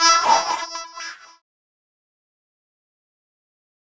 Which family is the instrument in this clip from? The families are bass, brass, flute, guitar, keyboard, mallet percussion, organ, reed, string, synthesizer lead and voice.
keyboard